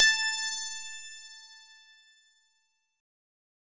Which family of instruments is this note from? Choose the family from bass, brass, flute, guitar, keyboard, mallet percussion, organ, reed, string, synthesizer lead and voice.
synthesizer lead